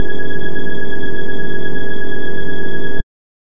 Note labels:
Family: bass; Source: synthesizer; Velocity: 50

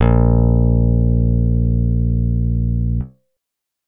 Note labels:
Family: guitar; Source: acoustic; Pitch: A#1; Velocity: 25

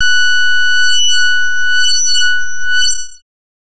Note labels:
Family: bass; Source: synthesizer; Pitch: F#6; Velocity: 100; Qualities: bright, distorted, non-linear envelope

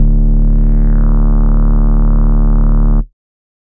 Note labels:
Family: bass; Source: synthesizer; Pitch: D1; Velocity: 127; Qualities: distorted

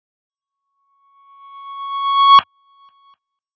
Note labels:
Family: guitar; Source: electronic; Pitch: C#6; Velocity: 50

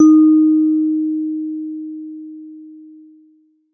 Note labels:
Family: mallet percussion; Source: acoustic; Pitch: D#4; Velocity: 127

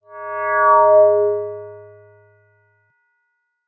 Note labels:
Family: mallet percussion; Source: electronic; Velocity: 25; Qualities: bright

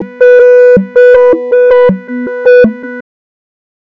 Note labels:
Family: bass; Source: synthesizer; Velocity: 100; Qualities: tempo-synced

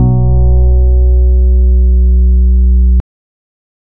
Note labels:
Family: organ; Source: electronic; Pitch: B1; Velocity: 127; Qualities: dark

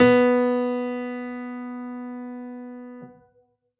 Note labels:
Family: keyboard; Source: acoustic; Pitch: B3; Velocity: 100

